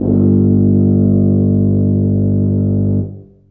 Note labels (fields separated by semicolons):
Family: brass; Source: acoustic; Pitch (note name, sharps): G1; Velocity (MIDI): 75; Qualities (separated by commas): reverb